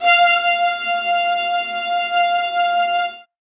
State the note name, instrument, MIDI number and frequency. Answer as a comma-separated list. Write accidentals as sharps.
F5, acoustic string instrument, 77, 698.5 Hz